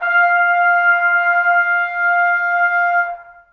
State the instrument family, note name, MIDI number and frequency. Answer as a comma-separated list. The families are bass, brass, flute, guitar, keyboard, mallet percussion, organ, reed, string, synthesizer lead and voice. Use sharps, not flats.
brass, F5, 77, 698.5 Hz